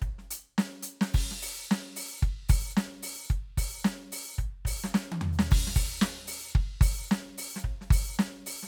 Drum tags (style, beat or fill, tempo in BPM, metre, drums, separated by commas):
swing, beat, 110 BPM, 4/4, crash, closed hi-hat, open hi-hat, hi-hat pedal, snare, high tom, floor tom, kick